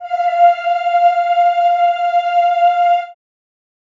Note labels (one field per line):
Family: voice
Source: acoustic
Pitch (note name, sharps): F5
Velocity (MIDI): 100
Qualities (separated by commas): reverb